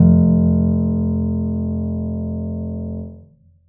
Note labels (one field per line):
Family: keyboard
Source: acoustic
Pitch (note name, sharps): F1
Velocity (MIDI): 75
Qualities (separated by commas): reverb